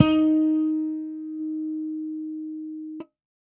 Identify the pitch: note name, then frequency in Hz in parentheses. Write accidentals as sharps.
D#4 (311.1 Hz)